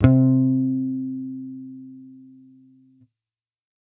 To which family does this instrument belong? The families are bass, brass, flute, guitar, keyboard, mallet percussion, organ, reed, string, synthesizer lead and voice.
bass